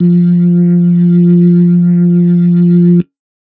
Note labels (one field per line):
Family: organ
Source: electronic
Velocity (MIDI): 50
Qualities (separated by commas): dark